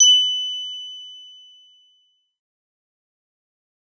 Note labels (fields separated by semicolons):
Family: synthesizer lead; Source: synthesizer; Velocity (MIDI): 50; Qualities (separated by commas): bright, distorted, fast decay